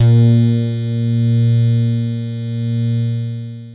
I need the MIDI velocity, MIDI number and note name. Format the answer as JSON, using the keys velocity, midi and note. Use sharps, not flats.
{"velocity": 127, "midi": 46, "note": "A#2"}